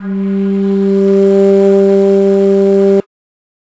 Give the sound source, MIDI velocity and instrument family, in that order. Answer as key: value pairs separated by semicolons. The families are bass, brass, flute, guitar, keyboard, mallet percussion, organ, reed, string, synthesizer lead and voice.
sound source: acoustic; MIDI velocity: 50; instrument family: flute